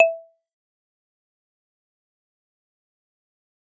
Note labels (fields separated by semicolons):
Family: mallet percussion; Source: acoustic; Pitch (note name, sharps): E5; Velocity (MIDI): 100; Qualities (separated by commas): fast decay, percussive